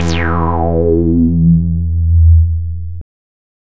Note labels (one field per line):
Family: bass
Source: synthesizer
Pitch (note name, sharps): E2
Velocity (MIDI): 100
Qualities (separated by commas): bright, distorted